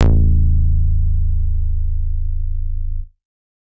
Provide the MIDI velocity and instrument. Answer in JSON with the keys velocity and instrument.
{"velocity": 25, "instrument": "synthesizer bass"}